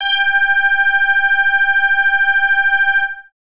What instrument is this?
synthesizer bass